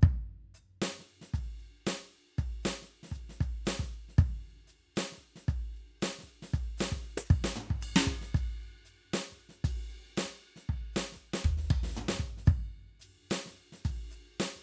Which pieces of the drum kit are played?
ride, ride bell, hi-hat pedal, percussion, snare, high tom, mid tom, floor tom and kick